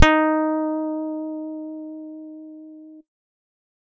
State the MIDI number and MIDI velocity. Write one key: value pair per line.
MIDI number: 63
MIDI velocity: 50